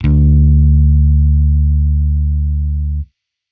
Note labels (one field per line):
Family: bass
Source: electronic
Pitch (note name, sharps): D2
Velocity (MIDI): 25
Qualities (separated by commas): distorted